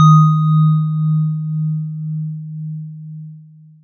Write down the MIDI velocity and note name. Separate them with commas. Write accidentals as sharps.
25, D#3